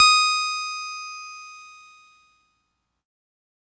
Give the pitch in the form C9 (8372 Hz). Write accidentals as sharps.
D#6 (1245 Hz)